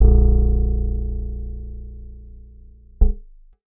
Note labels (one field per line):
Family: guitar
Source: acoustic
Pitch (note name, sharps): A#0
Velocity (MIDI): 50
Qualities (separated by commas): dark